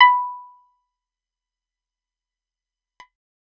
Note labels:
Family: guitar; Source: acoustic; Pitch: B5; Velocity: 127; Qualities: fast decay, percussive

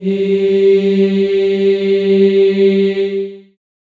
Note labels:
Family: voice; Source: acoustic; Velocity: 127; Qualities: long release, reverb

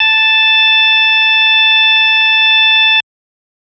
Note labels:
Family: organ; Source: electronic; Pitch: A5; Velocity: 75

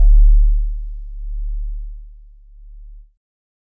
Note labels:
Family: keyboard; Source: electronic; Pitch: D1; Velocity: 25; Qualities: multiphonic

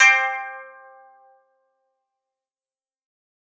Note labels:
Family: guitar; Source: acoustic; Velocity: 100; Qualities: fast decay, percussive

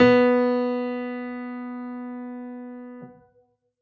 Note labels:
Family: keyboard; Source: acoustic; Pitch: B3; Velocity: 75

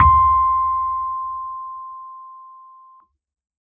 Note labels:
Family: keyboard; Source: electronic; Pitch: C6; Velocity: 127

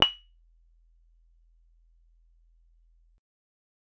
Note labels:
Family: guitar; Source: acoustic; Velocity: 50; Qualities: percussive

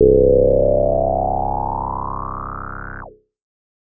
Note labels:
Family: bass; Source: synthesizer; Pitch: C1; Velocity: 25

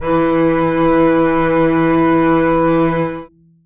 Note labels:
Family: string; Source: acoustic; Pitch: E3; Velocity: 127; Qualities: reverb

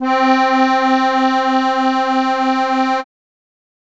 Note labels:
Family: keyboard; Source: acoustic; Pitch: C4; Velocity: 50

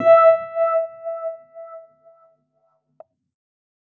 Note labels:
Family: keyboard; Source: electronic; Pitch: E5; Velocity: 25

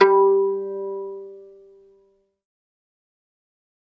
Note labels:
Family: string; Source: acoustic; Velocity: 25; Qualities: fast decay, reverb

